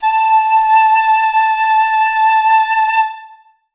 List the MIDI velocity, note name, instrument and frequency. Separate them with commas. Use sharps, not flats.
127, A5, acoustic flute, 880 Hz